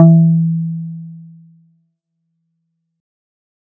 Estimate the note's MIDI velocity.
25